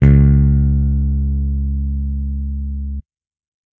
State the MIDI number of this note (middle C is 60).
37